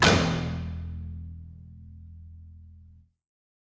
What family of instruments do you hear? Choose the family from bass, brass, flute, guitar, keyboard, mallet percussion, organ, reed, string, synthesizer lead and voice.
string